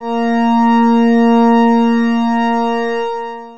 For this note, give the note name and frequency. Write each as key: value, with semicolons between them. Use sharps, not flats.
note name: A#3; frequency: 233.1 Hz